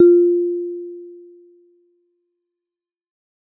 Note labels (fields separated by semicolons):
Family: mallet percussion; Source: acoustic; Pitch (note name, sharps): F4; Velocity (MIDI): 50; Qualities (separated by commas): fast decay